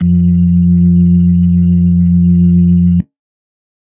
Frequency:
87.31 Hz